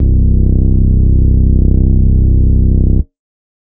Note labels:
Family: organ; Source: electronic; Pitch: C1; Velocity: 127; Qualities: distorted

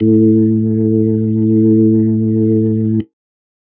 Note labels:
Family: organ; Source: electronic; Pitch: A2; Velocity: 100; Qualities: dark

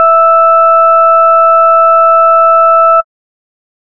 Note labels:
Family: bass; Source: synthesizer; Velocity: 25; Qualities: distorted

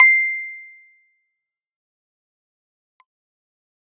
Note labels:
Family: keyboard; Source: electronic; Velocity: 75; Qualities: fast decay, percussive

